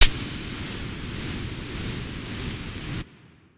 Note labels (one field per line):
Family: flute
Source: acoustic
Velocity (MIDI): 75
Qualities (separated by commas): distorted